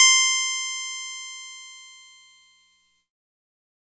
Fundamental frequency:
1047 Hz